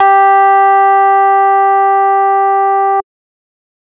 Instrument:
electronic organ